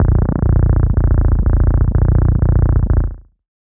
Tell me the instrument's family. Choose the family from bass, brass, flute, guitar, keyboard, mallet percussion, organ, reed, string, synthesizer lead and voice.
bass